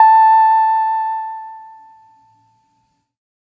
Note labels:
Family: keyboard; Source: electronic; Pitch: A5; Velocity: 25

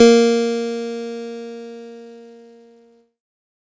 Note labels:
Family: keyboard; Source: electronic; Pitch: A#3; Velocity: 127; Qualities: bright, distorted

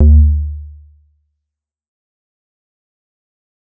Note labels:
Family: bass; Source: synthesizer; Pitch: D2; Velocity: 50; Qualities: dark, fast decay

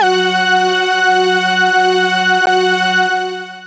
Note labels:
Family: synthesizer lead; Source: synthesizer; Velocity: 100; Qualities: bright, long release

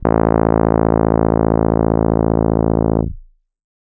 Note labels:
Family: keyboard; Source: electronic; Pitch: A0; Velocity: 50; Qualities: distorted

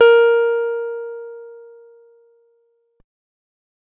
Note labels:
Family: guitar; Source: acoustic; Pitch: A#4; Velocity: 50

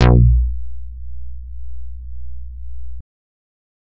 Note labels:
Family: bass; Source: synthesizer; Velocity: 127; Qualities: distorted

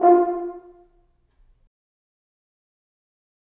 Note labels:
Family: brass; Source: acoustic; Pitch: F4; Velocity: 25; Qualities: fast decay, reverb

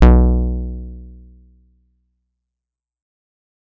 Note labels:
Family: guitar; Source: electronic; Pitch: B1; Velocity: 75; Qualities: fast decay

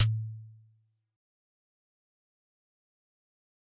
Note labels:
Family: mallet percussion; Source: acoustic; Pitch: A2; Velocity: 25; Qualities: fast decay, percussive

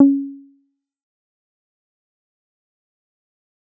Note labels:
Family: guitar; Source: electronic; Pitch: C#4; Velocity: 25; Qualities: fast decay, percussive

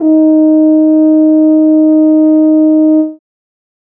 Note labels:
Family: brass; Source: acoustic; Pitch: D#4; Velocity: 25

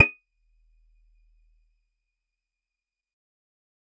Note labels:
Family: guitar; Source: acoustic; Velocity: 75; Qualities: fast decay, percussive

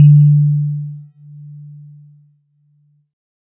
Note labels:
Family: keyboard; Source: synthesizer; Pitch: D3; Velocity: 25

